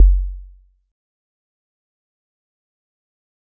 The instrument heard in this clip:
acoustic mallet percussion instrument